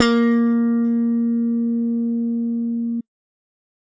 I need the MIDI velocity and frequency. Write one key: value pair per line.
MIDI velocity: 127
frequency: 233.1 Hz